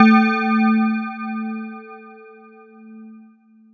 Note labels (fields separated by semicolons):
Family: mallet percussion; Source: electronic; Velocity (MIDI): 75